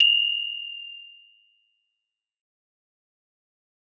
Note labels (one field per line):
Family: mallet percussion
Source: acoustic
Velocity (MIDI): 50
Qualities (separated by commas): bright, fast decay